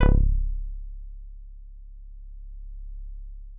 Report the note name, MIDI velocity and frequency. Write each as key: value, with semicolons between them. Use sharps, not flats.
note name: C#1; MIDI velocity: 100; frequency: 34.65 Hz